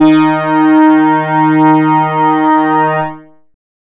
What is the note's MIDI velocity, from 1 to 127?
100